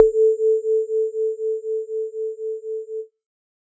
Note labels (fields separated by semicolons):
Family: synthesizer lead; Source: synthesizer; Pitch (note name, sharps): A4; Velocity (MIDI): 25